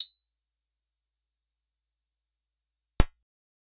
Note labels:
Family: guitar; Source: acoustic; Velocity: 100; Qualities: percussive

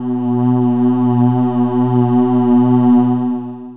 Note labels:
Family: voice; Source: synthesizer; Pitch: B2; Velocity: 100; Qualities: distorted, long release

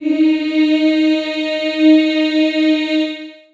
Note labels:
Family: voice; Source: acoustic; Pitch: D#4; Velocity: 100; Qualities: reverb

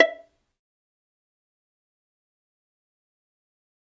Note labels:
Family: string; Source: acoustic; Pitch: E5; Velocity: 75; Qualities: fast decay, percussive, reverb

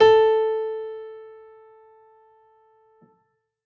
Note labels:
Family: keyboard; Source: acoustic; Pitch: A4; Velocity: 127

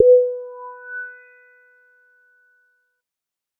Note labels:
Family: bass; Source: synthesizer; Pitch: B4; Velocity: 50

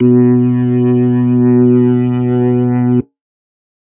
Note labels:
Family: organ; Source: electronic; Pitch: B2; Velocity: 75; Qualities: distorted

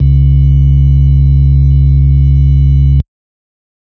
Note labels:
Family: organ; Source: electronic; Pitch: C#2; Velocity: 25

